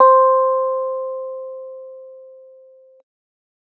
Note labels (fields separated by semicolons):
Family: keyboard; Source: electronic; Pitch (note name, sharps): C5; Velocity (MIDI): 75